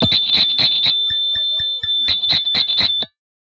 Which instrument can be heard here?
synthesizer guitar